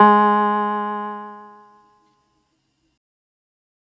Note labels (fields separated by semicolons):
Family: keyboard; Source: electronic; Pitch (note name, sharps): G#3; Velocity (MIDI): 50